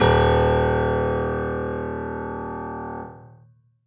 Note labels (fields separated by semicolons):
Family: keyboard; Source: acoustic; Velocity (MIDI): 127